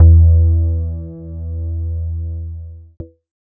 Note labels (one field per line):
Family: keyboard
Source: electronic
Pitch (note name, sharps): E2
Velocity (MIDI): 25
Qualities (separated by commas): dark, distorted